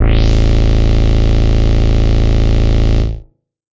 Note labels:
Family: bass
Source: synthesizer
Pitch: A0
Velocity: 100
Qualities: distorted

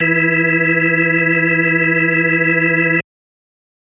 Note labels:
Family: organ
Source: electronic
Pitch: E3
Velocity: 127

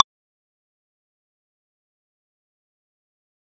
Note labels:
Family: mallet percussion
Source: electronic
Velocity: 127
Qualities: fast decay, percussive

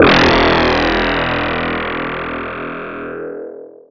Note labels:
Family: mallet percussion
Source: electronic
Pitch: E1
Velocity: 75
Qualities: bright, distorted, long release, non-linear envelope

